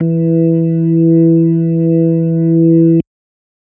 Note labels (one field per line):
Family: organ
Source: electronic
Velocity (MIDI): 25